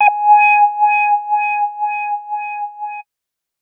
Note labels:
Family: bass; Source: synthesizer; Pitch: G#5; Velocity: 100; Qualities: distorted

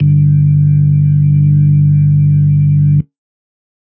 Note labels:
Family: organ; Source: electronic; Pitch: G1; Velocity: 127; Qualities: dark

